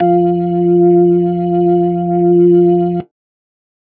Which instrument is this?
electronic organ